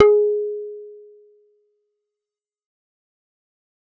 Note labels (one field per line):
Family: bass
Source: synthesizer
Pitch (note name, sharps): G#4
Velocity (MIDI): 50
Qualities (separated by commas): fast decay